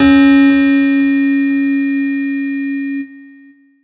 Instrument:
electronic keyboard